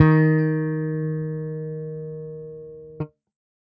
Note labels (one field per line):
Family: bass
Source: electronic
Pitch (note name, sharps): D#3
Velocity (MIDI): 100